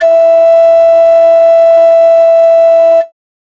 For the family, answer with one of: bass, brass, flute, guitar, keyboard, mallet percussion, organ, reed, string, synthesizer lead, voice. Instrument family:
flute